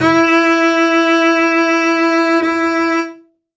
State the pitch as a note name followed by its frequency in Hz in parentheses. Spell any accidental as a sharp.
E4 (329.6 Hz)